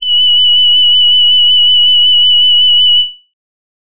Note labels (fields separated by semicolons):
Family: voice; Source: synthesizer; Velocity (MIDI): 127; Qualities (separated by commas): bright